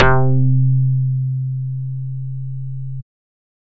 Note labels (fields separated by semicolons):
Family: bass; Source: synthesizer; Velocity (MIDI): 75